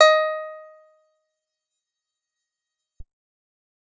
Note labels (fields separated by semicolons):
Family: guitar; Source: acoustic; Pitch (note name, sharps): D#5; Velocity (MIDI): 100; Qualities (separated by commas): percussive